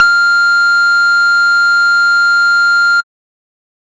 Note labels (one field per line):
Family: bass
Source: synthesizer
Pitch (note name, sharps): F6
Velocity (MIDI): 100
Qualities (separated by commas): distorted, tempo-synced